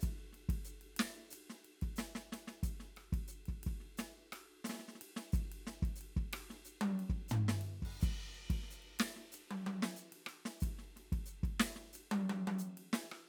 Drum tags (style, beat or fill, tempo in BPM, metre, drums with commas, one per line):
folk rock
beat
90 BPM
4/4
crash, ride, hi-hat pedal, snare, cross-stick, high tom, floor tom, kick